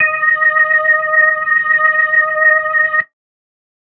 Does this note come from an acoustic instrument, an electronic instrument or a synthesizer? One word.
electronic